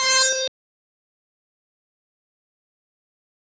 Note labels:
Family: bass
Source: synthesizer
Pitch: C5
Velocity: 25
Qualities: bright, distorted, fast decay

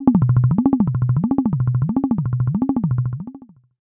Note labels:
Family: voice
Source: synthesizer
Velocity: 50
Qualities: long release, non-linear envelope, tempo-synced

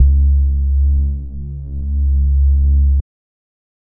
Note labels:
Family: bass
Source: synthesizer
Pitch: C#2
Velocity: 25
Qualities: dark

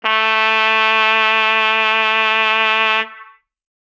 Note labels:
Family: brass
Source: acoustic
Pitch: A3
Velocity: 127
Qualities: distorted

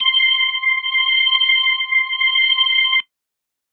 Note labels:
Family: organ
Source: electronic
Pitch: C6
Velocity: 25

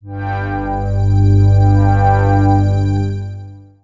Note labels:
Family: synthesizer lead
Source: synthesizer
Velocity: 50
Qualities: bright, long release, non-linear envelope

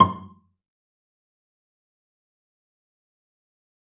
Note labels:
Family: string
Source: acoustic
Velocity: 25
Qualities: fast decay, percussive, reverb

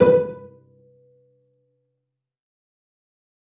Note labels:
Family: string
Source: acoustic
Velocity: 100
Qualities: fast decay, percussive, reverb

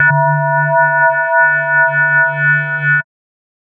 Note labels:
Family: mallet percussion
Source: synthesizer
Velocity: 75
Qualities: multiphonic, non-linear envelope

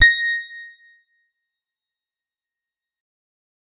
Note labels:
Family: guitar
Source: electronic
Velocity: 100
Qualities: bright, fast decay, percussive

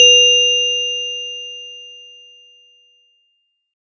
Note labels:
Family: mallet percussion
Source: acoustic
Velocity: 127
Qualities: bright

